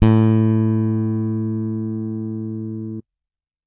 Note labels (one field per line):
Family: bass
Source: electronic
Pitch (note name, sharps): A2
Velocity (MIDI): 127